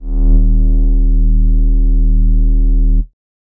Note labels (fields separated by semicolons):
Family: bass; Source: synthesizer; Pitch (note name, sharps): D#1; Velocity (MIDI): 100; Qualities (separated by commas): dark